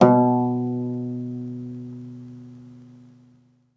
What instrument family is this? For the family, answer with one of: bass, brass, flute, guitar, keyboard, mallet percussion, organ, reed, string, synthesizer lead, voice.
guitar